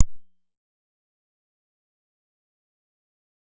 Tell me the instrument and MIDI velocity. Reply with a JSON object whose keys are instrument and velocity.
{"instrument": "synthesizer bass", "velocity": 50}